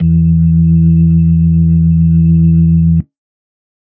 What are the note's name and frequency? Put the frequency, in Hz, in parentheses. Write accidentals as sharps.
E2 (82.41 Hz)